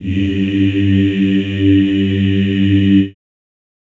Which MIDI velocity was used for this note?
100